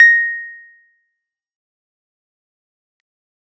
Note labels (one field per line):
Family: keyboard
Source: electronic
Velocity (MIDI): 127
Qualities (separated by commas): fast decay, percussive